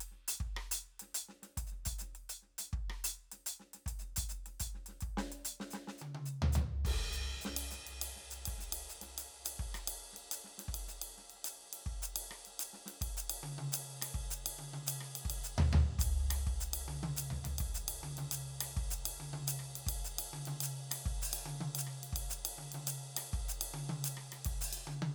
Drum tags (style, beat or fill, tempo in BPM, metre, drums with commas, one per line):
Afro-Cuban
beat
105 BPM
4/4
crash, ride, ride bell, closed hi-hat, hi-hat pedal, snare, cross-stick, high tom, floor tom, kick